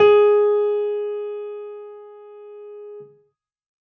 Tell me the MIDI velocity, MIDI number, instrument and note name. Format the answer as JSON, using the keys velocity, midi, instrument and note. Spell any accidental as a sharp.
{"velocity": 75, "midi": 68, "instrument": "acoustic keyboard", "note": "G#4"}